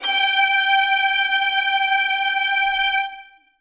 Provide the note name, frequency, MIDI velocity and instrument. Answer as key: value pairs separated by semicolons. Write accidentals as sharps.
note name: G5; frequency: 784 Hz; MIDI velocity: 127; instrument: acoustic string instrument